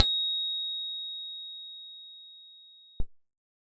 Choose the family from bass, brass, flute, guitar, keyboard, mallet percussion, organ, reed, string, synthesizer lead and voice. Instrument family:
keyboard